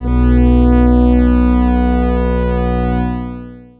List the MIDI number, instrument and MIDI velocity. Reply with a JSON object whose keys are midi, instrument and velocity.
{"midi": 35, "instrument": "electronic organ", "velocity": 127}